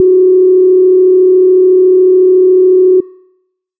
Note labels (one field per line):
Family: bass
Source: synthesizer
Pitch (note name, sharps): F#4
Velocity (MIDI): 75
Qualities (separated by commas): dark